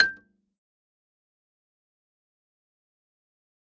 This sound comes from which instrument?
acoustic mallet percussion instrument